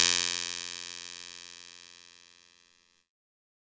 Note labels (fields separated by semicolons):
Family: keyboard; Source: electronic; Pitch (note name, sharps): F2; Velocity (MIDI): 127; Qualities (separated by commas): bright, distorted